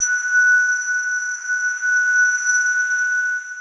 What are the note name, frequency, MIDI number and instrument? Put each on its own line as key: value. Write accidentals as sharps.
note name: F#6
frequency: 1480 Hz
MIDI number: 90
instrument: electronic mallet percussion instrument